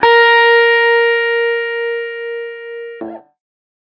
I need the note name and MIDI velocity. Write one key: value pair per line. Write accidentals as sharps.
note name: A#4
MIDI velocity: 100